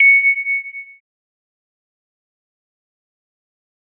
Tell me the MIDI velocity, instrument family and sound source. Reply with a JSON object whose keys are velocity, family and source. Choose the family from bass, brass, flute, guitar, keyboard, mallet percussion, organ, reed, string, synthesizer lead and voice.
{"velocity": 50, "family": "organ", "source": "electronic"}